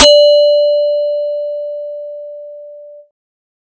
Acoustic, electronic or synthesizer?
synthesizer